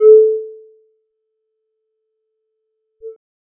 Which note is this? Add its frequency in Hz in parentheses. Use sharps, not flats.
A4 (440 Hz)